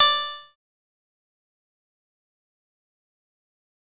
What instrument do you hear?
synthesizer bass